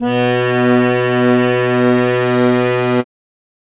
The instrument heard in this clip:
acoustic keyboard